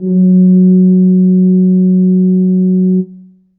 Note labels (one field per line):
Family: brass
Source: acoustic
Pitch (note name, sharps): F#3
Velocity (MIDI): 50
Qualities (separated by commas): dark, reverb